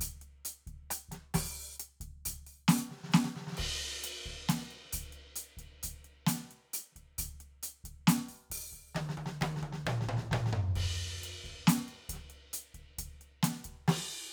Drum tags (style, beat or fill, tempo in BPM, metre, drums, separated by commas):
hip-hop, beat, 67 BPM, 4/4, crash, ride, closed hi-hat, open hi-hat, hi-hat pedal, snare, cross-stick, high tom, mid tom, floor tom, kick